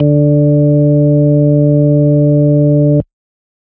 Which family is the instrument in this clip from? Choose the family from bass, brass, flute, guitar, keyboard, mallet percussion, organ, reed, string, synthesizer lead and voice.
organ